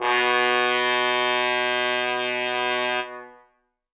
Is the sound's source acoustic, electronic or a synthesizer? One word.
acoustic